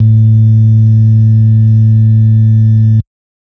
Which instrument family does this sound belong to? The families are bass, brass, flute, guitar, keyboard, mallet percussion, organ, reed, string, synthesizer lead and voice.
organ